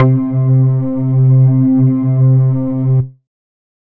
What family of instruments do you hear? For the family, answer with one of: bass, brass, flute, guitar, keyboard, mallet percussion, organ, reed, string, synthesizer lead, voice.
bass